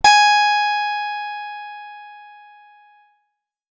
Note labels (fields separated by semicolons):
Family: guitar; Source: acoustic; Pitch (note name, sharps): G#5; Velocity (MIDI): 127; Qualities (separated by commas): bright, distorted